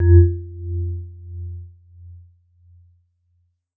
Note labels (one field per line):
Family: mallet percussion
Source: acoustic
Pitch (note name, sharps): F2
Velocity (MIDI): 50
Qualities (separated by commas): dark, non-linear envelope